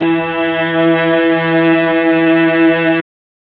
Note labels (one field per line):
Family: string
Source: electronic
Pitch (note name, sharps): E3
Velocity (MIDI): 127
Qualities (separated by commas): distorted, reverb